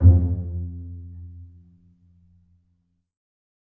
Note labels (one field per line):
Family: string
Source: acoustic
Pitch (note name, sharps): F2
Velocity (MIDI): 100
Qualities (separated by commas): dark, reverb